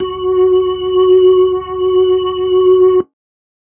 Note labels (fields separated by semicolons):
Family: organ; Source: electronic; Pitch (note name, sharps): F#4; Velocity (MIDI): 50